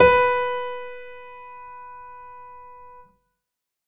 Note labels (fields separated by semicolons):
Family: keyboard; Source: acoustic; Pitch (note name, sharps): B4; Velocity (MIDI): 100; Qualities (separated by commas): reverb